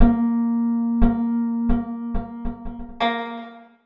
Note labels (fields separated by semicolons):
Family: guitar; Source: acoustic; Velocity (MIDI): 75; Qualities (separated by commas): percussive, reverb